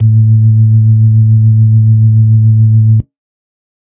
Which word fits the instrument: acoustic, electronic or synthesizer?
electronic